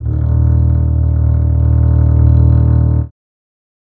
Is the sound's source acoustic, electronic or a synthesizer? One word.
acoustic